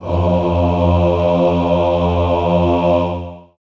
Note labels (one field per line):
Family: voice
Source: acoustic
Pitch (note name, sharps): F2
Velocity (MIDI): 75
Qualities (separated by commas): long release, reverb